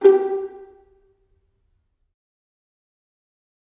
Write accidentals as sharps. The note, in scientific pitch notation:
G4